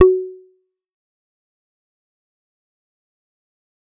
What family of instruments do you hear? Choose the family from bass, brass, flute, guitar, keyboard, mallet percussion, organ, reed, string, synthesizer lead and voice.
bass